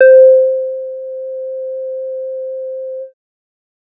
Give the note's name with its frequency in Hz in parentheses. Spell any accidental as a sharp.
C5 (523.3 Hz)